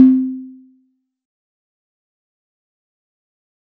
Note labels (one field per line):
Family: mallet percussion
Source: acoustic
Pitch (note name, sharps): C4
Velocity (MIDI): 50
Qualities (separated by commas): fast decay, percussive